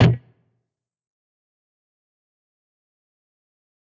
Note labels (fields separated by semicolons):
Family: guitar; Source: electronic; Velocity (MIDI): 100; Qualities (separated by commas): bright, distorted, fast decay, percussive